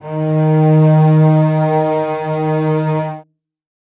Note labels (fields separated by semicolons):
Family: string; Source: acoustic; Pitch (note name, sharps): D#3; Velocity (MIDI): 75; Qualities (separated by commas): reverb